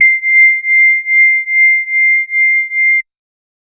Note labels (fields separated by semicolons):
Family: organ; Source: electronic; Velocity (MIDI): 50; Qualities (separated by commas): distorted